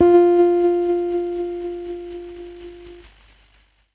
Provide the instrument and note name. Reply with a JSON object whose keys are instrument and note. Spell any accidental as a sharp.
{"instrument": "electronic keyboard", "note": "F4"}